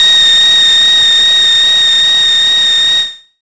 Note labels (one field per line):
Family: bass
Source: synthesizer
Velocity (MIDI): 127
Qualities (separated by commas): non-linear envelope